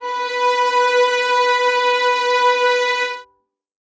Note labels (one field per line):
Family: string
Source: acoustic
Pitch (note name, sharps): B4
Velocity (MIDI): 100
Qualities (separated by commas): reverb